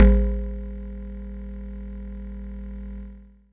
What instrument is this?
acoustic mallet percussion instrument